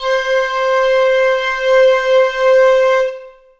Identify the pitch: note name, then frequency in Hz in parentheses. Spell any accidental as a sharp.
C5 (523.3 Hz)